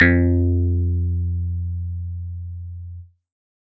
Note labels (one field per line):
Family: keyboard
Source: electronic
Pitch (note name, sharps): F2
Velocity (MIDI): 25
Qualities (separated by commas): distorted